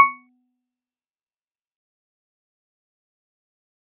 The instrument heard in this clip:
acoustic mallet percussion instrument